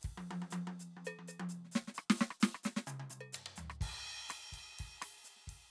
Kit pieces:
ride, hi-hat pedal, percussion, snare, cross-stick, high tom, mid tom, floor tom and kick